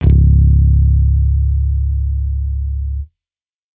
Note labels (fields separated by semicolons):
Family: bass; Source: electronic; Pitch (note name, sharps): C#1; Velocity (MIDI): 100